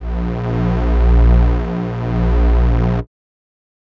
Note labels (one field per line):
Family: reed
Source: acoustic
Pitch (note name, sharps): A#1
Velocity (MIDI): 75